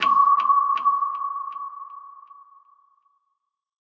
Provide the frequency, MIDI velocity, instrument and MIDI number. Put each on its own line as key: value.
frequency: 1109 Hz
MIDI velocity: 127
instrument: synthesizer lead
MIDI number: 85